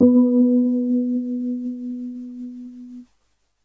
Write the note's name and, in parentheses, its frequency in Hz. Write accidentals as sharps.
B3 (246.9 Hz)